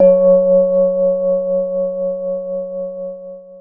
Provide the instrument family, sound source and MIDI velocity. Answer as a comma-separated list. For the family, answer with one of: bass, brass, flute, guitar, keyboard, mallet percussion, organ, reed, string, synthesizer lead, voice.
keyboard, electronic, 127